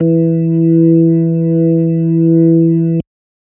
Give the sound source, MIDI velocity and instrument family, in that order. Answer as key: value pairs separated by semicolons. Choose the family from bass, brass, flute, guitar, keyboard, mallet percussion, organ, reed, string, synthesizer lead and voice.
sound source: electronic; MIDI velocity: 100; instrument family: organ